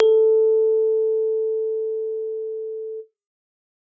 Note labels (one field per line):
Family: keyboard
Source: acoustic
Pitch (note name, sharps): A4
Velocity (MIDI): 127